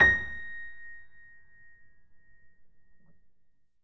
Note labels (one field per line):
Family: keyboard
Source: acoustic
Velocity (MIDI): 75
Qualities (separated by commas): reverb